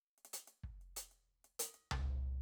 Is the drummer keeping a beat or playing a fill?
fill